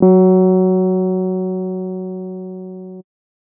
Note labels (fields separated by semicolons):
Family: keyboard; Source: electronic; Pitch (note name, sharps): F#3; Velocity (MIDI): 25; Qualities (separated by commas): dark